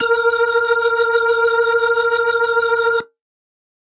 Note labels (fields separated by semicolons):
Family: organ; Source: electronic; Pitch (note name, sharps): A#4; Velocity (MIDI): 127